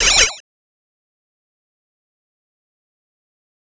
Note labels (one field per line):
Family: bass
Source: synthesizer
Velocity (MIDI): 25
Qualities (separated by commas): bright, distorted, fast decay, multiphonic, percussive